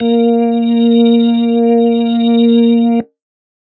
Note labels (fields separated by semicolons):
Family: organ; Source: electronic; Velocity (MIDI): 75; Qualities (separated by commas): dark